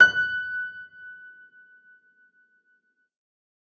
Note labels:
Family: keyboard; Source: acoustic; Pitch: F#6; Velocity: 100; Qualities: reverb

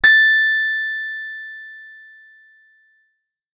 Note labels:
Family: guitar; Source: acoustic; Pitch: A6; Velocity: 75; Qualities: bright, distorted

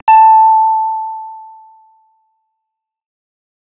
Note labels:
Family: bass; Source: synthesizer; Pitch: A5; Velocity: 127; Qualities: distorted

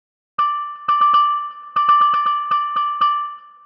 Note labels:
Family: mallet percussion; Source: synthesizer; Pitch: D6; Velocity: 100; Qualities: long release, multiphonic, percussive, tempo-synced

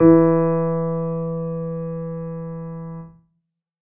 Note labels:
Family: keyboard; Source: acoustic; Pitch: E3; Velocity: 50; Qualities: reverb

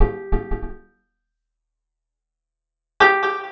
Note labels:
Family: guitar; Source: acoustic; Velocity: 25; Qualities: percussive, reverb

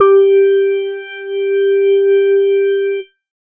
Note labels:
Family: organ; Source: electronic; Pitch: G4; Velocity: 127

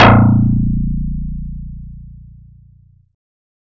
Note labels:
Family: bass; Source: synthesizer; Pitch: A#0; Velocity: 75

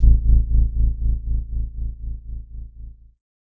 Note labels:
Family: keyboard; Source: electronic; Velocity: 100; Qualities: dark

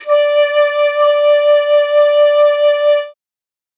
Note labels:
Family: flute; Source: acoustic; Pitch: D5; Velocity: 75

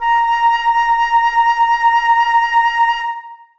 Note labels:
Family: flute; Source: acoustic; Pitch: A#5; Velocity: 75; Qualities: long release, reverb

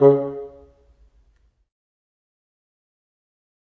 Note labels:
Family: reed; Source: acoustic; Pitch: C#3; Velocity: 25; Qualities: fast decay, percussive, reverb

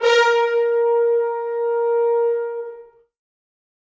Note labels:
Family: brass; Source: acoustic; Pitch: A#4; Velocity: 75; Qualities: bright, reverb

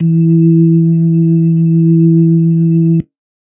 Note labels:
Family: organ; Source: electronic; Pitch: E3; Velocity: 75; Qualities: dark

